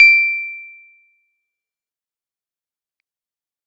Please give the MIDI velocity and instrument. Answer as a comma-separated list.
75, electronic keyboard